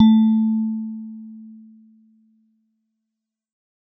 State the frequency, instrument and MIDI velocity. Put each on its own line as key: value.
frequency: 220 Hz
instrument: acoustic mallet percussion instrument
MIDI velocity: 75